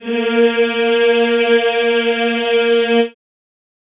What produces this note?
acoustic voice